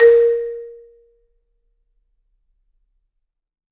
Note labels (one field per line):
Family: mallet percussion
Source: acoustic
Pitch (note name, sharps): A#4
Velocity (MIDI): 127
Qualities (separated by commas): reverb